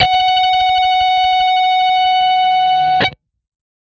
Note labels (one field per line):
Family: guitar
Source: electronic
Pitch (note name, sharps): F#5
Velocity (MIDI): 100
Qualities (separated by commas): distorted